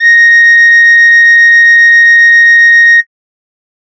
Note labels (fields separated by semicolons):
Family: flute; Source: synthesizer; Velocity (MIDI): 50